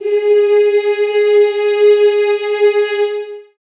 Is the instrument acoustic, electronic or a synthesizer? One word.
acoustic